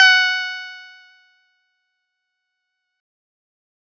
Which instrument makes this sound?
synthesizer guitar